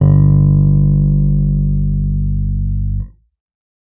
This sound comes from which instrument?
electronic keyboard